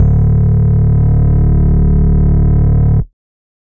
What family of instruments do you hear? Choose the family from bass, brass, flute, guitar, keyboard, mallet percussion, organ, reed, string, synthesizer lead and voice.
bass